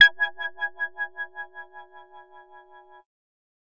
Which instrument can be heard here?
synthesizer bass